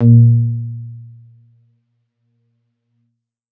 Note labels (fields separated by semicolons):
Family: keyboard; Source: electronic; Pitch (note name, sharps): A#2; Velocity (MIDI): 100; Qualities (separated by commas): dark